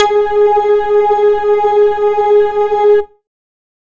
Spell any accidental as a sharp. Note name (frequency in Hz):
G#4 (415.3 Hz)